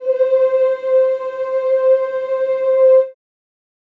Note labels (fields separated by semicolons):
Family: voice; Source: acoustic; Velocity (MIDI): 127; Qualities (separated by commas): dark, reverb